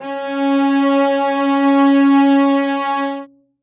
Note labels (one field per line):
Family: string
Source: acoustic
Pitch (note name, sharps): C#4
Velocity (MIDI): 100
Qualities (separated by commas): reverb